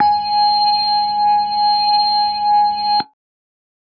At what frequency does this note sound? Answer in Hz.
830.6 Hz